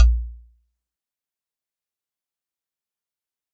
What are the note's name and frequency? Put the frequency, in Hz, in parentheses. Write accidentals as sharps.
A#1 (58.27 Hz)